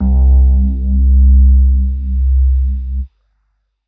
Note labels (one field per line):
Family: keyboard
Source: electronic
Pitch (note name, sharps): C2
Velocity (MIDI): 50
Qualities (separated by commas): dark